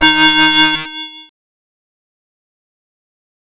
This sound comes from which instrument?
synthesizer bass